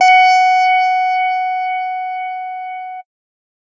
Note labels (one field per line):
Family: bass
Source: synthesizer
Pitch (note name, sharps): F#5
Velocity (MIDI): 127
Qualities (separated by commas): distorted